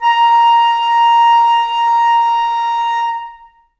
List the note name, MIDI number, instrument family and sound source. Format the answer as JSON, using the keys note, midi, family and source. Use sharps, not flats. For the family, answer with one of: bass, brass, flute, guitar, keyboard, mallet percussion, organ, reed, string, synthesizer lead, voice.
{"note": "A#5", "midi": 82, "family": "flute", "source": "acoustic"}